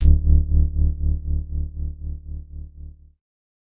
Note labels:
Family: keyboard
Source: electronic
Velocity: 25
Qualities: dark

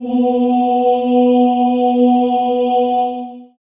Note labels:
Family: voice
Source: acoustic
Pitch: B3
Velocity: 50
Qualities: dark, long release, reverb

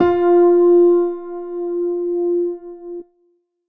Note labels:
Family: keyboard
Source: electronic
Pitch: F4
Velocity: 75

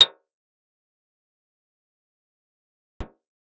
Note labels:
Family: guitar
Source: acoustic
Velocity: 127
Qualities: bright, fast decay, percussive, reverb

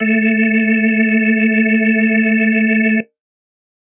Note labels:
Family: organ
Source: electronic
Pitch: A3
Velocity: 50

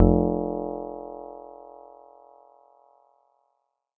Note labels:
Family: keyboard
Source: electronic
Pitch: F1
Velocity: 50

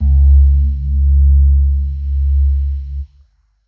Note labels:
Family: keyboard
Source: electronic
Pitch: C#2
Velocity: 25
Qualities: dark

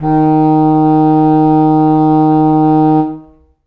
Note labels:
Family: reed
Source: acoustic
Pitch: D#3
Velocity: 50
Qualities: reverb

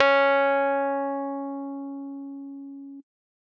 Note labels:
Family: keyboard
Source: electronic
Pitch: C#4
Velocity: 127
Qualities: distorted

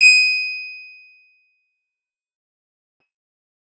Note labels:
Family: guitar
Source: acoustic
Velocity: 127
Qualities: bright, distorted, fast decay

